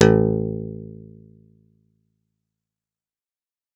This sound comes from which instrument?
acoustic guitar